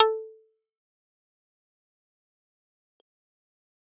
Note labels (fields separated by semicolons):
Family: keyboard; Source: electronic; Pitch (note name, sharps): A4; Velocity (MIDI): 127; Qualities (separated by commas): fast decay, percussive